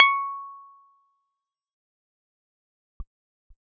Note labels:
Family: keyboard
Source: electronic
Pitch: C#6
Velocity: 100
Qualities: fast decay

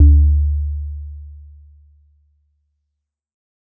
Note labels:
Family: mallet percussion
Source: acoustic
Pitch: D2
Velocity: 50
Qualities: dark

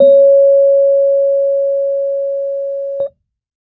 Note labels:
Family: keyboard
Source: electronic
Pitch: C#5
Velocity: 25

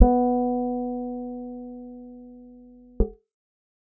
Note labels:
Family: guitar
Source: acoustic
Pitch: B3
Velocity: 25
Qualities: dark

